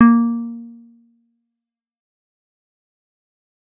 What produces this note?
synthesizer bass